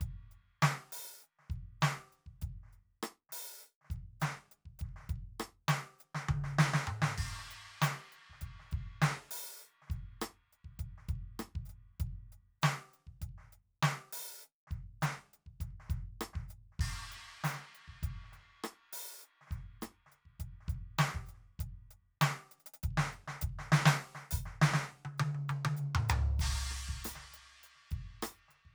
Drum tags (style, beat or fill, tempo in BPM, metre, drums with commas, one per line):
funk
beat
100 BPM
4/4
crash, closed hi-hat, open hi-hat, hi-hat pedal, snare, cross-stick, high tom, mid tom, floor tom, kick